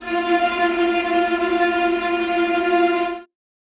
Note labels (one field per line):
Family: string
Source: acoustic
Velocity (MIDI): 25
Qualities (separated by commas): bright, non-linear envelope, reverb